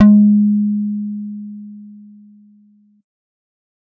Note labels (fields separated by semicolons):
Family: bass; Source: synthesizer; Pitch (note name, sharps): G#3; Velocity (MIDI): 100